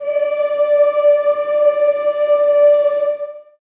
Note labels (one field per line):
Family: voice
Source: acoustic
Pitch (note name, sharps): D5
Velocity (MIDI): 25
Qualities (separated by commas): long release, reverb